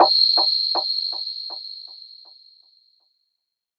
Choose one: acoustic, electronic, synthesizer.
synthesizer